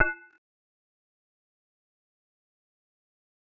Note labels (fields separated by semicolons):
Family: mallet percussion; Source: synthesizer; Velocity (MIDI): 25; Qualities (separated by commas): fast decay, multiphonic, percussive